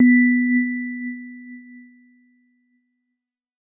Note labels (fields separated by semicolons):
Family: keyboard; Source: electronic; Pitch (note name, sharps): B3; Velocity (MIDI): 25